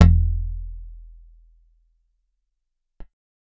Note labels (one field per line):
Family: guitar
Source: acoustic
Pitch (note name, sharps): E1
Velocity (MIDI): 75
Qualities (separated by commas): dark